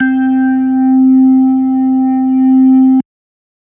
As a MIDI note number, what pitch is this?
60